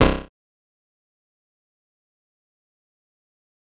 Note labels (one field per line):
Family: bass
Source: synthesizer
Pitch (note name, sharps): C1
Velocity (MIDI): 100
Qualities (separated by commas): bright, distorted, fast decay, percussive